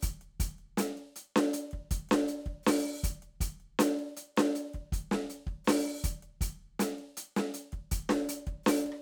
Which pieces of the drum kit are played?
closed hi-hat, open hi-hat, hi-hat pedal, snare, cross-stick and kick